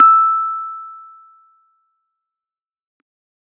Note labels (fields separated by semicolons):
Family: keyboard; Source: electronic; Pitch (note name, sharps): E6; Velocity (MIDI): 25; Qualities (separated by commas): fast decay